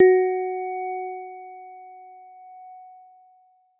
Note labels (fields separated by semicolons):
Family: mallet percussion; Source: acoustic; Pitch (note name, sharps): F#4; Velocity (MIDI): 100